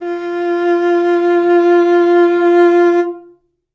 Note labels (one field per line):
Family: string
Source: acoustic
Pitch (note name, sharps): F4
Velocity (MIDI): 50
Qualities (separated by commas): reverb